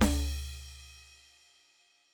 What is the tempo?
102 BPM